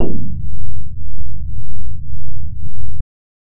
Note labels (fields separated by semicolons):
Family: bass; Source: synthesizer; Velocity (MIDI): 25